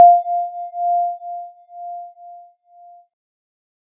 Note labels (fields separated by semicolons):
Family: keyboard; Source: synthesizer; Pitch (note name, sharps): F5; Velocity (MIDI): 50